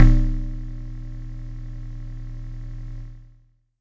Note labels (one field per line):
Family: mallet percussion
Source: acoustic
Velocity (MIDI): 100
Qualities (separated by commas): distorted